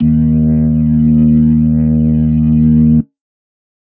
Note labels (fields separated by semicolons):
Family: organ; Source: electronic; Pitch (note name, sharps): D#2; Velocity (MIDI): 50; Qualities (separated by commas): distorted